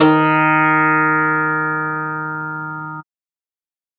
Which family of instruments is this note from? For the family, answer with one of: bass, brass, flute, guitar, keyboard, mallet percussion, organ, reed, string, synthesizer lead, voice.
guitar